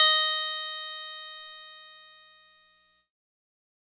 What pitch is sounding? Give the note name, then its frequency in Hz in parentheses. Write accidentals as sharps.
D#5 (622.3 Hz)